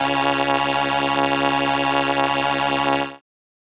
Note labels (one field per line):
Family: keyboard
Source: synthesizer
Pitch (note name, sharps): C#2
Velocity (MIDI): 127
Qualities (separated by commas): bright